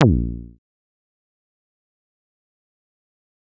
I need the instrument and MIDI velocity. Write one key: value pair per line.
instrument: synthesizer bass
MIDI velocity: 75